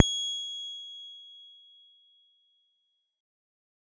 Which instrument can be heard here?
electronic guitar